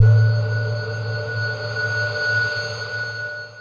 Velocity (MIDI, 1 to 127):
25